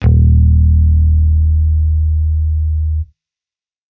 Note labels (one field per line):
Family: bass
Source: electronic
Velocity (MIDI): 75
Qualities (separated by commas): distorted